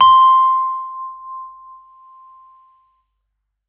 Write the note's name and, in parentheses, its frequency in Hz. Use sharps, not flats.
C6 (1047 Hz)